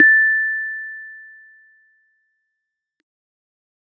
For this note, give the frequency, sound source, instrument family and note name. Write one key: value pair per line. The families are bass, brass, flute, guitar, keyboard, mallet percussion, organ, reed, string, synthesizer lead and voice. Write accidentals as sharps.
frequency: 1760 Hz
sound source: electronic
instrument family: keyboard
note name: A6